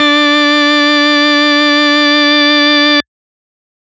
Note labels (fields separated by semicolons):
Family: organ; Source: electronic; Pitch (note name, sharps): D4; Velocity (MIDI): 100; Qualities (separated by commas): distorted